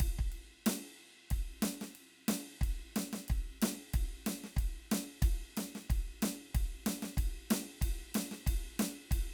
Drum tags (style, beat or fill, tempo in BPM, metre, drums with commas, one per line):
rock
beat
92 BPM
4/4
ride, snare, kick